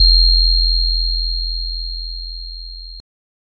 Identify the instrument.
synthesizer guitar